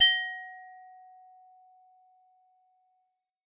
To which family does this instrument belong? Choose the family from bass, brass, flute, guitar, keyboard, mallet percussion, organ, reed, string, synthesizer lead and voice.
bass